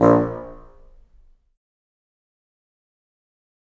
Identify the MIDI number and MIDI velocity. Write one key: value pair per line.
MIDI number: 34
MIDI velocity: 75